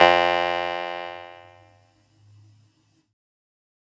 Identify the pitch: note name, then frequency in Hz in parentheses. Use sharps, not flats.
F2 (87.31 Hz)